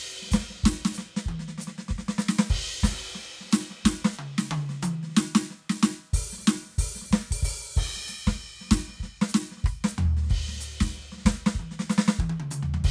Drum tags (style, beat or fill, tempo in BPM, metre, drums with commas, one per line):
New Orleans funk
beat
93 BPM
4/4
crash, ride, open hi-hat, hi-hat pedal, snare, cross-stick, high tom, mid tom, floor tom, kick